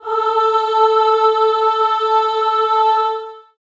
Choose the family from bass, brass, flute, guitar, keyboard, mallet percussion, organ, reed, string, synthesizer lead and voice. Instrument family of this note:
voice